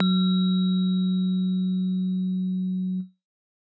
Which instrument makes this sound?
acoustic keyboard